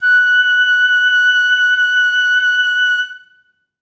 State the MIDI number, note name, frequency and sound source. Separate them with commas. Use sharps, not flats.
90, F#6, 1480 Hz, acoustic